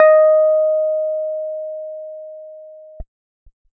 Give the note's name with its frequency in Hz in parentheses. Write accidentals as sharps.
D#5 (622.3 Hz)